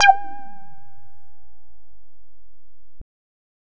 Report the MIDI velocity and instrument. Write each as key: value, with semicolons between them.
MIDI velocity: 50; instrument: synthesizer bass